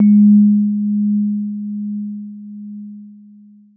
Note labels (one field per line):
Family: keyboard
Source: electronic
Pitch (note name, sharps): G#3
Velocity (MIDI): 100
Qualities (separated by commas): dark, long release